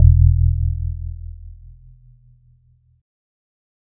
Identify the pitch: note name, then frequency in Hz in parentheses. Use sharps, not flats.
E1 (41.2 Hz)